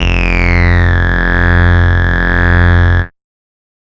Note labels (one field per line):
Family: bass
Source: synthesizer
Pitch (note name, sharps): F1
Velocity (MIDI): 75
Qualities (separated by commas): bright, distorted, multiphonic